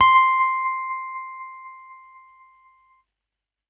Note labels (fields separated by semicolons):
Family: keyboard; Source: electronic; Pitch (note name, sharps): C6; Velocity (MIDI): 100; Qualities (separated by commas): distorted, tempo-synced